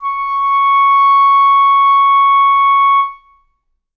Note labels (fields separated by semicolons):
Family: reed; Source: acoustic; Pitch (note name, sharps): C#6; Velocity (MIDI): 75; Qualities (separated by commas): reverb